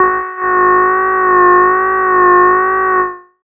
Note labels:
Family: bass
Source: synthesizer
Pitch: F#4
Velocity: 100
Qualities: distorted, tempo-synced

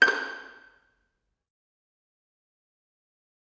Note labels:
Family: string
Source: acoustic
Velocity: 25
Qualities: fast decay, percussive, reverb

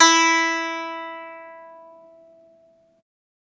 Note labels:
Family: guitar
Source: acoustic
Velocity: 25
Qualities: bright, multiphonic, reverb

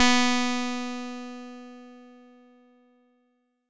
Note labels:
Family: bass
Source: synthesizer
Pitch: B3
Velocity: 50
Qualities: bright, distorted

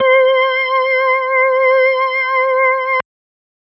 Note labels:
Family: organ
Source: electronic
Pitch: C5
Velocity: 50

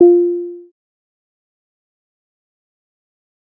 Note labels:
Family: bass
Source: synthesizer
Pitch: F4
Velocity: 75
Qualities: fast decay, percussive

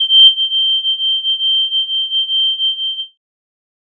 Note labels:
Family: flute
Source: synthesizer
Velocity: 75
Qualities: bright, distorted

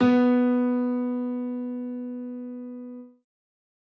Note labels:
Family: keyboard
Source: acoustic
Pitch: B3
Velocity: 100

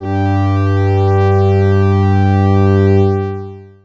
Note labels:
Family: organ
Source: electronic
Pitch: G2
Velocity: 75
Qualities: distorted, long release

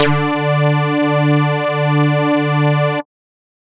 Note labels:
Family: bass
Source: synthesizer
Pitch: D3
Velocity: 127

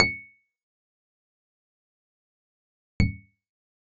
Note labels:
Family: guitar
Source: acoustic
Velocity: 127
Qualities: percussive

